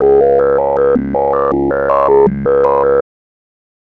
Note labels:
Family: bass; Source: synthesizer; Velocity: 25; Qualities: tempo-synced

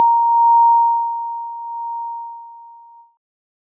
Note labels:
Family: keyboard; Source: electronic; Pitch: A#5; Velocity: 100; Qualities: multiphonic

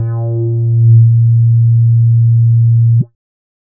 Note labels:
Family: bass; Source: synthesizer; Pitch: A#2; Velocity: 50; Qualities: dark, distorted

